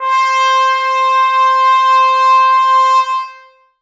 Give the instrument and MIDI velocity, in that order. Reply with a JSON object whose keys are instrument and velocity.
{"instrument": "acoustic brass instrument", "velocity": 127}